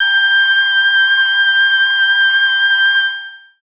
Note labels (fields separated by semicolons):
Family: voice; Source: synthesizer; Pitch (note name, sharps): G6; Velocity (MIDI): 50; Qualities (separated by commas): bright, long release